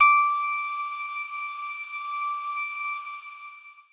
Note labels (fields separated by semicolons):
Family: guitar; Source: electronic; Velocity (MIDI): 50; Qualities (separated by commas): bright, long release